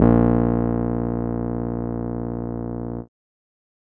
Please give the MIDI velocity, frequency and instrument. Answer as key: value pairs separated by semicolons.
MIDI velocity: 127; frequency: 58.27 Hz; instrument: electronic keyboard